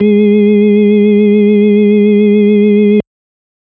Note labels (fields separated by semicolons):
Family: organ; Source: electronic; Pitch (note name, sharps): G#3; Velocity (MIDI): 50